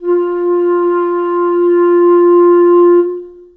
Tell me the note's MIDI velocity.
25